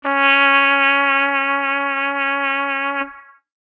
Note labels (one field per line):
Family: brass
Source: acoustic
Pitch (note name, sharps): C#4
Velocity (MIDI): 50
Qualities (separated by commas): distorted